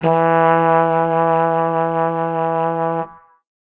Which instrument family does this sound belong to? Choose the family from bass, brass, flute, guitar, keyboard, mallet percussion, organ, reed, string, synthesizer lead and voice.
brass